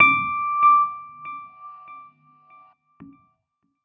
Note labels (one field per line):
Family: keyboard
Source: electronic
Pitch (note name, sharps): D6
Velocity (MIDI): 25